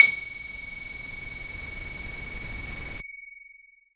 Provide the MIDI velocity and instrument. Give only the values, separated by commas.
25, synthesizer voice